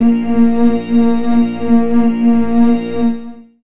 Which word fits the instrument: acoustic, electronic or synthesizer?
electronic